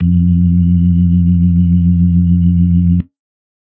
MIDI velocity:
100